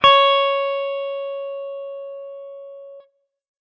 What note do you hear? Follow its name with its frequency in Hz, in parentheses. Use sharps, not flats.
C#5 (554.4 Hz)